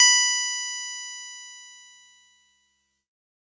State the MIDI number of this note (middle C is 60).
83